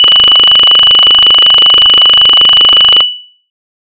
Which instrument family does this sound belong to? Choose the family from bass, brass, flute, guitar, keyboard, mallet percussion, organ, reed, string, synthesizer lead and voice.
bass